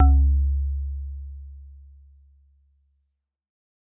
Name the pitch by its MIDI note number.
37